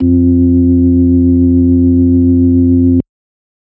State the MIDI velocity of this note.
50